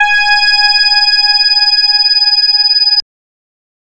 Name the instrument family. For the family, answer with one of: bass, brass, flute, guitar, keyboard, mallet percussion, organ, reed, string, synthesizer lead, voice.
bass